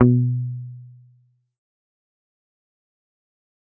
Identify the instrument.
electronic guitar